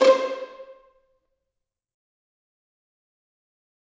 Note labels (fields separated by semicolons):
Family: string; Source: acoustic; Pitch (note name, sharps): C5; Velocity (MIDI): 127; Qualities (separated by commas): bright, fast decay, percussive, reverb